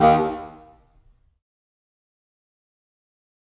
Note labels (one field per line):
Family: reed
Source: acoustic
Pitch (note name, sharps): D#2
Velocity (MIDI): 100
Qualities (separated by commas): distorted, fast decay, percussive, reverb